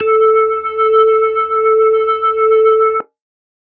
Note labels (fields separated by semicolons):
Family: organ; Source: electronic; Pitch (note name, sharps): A4; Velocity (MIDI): 100; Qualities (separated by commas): distorted